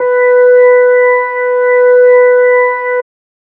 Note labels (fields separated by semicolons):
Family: organ; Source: electronic; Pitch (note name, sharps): B4; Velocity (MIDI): 75